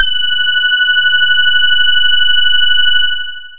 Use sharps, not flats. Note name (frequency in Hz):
F#6 (1480 Hz)